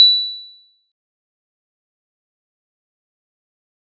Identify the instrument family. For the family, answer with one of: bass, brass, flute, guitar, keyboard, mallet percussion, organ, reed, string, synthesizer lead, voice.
mallet percussion